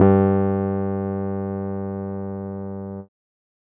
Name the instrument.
electronic keyboard